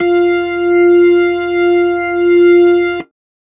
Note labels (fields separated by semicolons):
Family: organ; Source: electronic; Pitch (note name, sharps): F4; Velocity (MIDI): 100